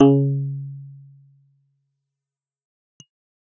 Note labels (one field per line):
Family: keyboard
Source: electronic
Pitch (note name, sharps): C#3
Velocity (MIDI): 100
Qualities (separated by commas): fast decay